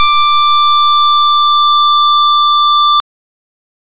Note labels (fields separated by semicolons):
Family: organ; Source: electronic; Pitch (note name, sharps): D6; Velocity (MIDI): 100; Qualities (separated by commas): bright